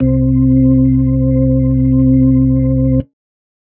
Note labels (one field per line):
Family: organ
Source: electronic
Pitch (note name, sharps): C2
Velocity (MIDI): 50